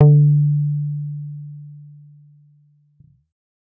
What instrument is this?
synthesizer bass